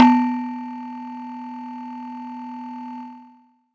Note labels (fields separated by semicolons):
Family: mallet percussion; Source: acoustic; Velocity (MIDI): 75; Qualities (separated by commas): distorted